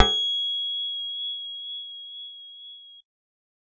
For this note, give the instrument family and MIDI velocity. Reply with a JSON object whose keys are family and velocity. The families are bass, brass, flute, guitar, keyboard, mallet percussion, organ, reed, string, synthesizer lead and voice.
{"family": "bass", "velocity": 75}